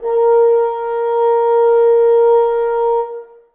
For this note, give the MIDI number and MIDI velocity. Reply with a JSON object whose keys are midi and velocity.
{"midi": 70, "velocity": 25}